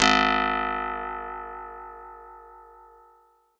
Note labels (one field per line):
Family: guitar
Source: acoustic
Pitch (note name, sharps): G#1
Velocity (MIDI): 75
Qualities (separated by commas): bright